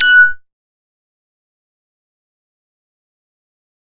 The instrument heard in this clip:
synthesizer bass